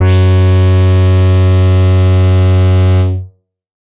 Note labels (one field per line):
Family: bass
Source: synthesizer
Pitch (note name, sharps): F#2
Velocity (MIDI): 100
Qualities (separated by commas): distorted